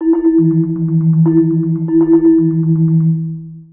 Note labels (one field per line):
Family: mallet percussion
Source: synthesizer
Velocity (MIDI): 25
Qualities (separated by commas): dark, long release, multiphonic, percussive, tempo-synced